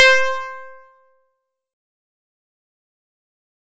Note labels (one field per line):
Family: guitar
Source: acoustic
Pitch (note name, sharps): C5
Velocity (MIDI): 75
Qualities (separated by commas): distorted, fast decay, percussive